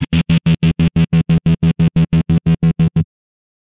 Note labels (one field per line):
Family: guitar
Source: electronic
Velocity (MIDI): 50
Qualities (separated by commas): bright, distorted, tempo-synced